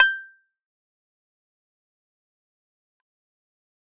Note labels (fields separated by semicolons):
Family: keyboard; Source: electronic; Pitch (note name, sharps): G6; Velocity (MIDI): 75; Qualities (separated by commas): fast decay, percussive